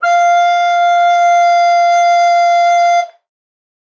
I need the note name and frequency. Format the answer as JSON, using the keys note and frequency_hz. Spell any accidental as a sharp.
{"note": "F5", "frequency_hz": 698.5}